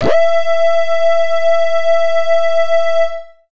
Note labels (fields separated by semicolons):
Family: bass; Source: synthesizer; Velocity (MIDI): 25; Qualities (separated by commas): distorted